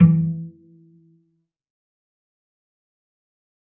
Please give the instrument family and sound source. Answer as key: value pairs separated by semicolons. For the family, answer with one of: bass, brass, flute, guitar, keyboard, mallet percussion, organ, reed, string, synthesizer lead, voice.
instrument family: string; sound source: acoustic